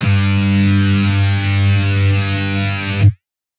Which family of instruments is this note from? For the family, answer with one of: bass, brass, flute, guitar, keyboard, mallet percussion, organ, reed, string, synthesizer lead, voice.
guitar